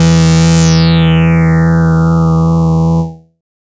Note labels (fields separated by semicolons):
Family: bass; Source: synthesizer; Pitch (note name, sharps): E2; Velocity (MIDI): 100; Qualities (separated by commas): bright, distorted, non-linear envelope